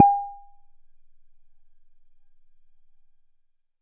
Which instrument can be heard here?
synthesizer bass